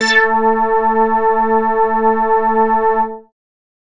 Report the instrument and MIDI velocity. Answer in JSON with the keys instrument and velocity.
{"instrument": "synthesizer bass", "velocity": 75}